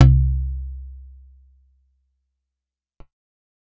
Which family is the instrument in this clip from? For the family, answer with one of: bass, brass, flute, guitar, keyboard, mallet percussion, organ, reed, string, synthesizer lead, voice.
guitar